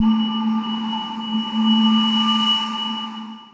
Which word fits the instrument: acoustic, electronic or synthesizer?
electronic